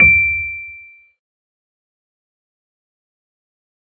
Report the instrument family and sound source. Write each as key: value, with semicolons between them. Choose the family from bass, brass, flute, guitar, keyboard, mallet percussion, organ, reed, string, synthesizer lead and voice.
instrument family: keyboard; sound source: electronic